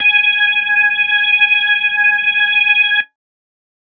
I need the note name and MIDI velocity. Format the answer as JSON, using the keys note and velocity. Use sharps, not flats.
{"note": "G#5", "velocity": 100}